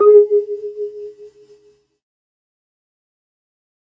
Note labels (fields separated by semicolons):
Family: keyboard; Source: synthesizer; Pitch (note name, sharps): G#4; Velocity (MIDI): 75; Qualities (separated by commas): fast decay